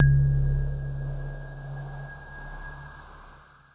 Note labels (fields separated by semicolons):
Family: keyboard; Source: electronic; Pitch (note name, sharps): C#1; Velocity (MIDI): 25; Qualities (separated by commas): dark